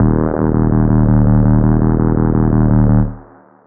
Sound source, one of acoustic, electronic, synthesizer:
synthesizer